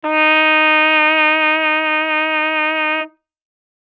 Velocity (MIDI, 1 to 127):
100